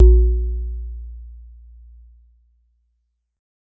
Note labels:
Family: mallet percussion; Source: acoustic; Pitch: A#1; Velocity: 127; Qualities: dark

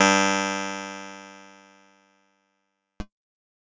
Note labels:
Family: keyboard; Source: electronic; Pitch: G2; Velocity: 25; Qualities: bright

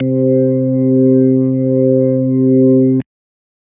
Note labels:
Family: organ; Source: electronic; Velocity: 50

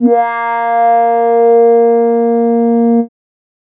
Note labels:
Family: keyboard; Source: synthesizer; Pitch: A#3; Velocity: 100

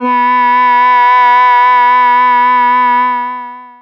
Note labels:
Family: voice; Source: synthesizer; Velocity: 25; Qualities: distorted, long release

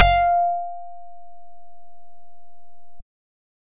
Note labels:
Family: bass; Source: synthesizer; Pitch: F5; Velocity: 100

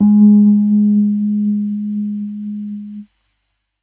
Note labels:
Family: keyboard; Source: electronic; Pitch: G#3; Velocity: 50; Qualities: dark

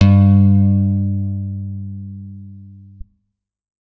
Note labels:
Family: guitar; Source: electronic; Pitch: G2; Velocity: 75; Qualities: reverb

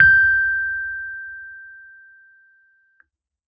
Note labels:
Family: keyboard; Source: electronic; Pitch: G6; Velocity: 100

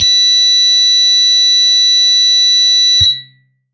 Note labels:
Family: guitar; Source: electronic; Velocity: 25; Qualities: bright, distorted

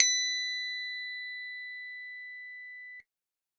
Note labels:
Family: keyboard; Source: electronic; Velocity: 127

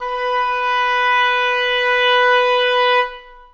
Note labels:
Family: reed; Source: acoustic; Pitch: B4; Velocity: 100; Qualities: long release, reverb

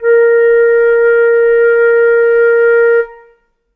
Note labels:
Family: flute; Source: acoustic; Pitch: A#4; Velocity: 25; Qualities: reverb

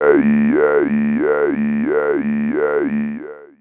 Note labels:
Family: voice; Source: synthesizer; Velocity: 50; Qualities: long release, non-linear envelope, tempo-synced

